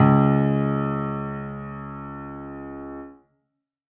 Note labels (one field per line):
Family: keyboard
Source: acoustic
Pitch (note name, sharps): C#2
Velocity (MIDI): 100